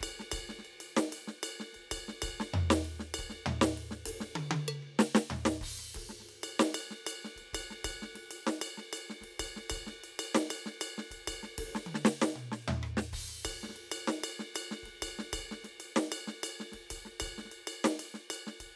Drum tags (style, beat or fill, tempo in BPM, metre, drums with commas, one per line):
Afro-Cuban
beat
128 BPM
4/4
crash, ride, ride bell, hi-hat pedal, percussion, snare, cross-stick, high tom, mid tom, floor tom, kick